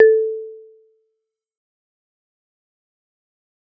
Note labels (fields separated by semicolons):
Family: mallet percussion; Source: acoustic; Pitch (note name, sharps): A4; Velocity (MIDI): 50; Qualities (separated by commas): fast decay, percussive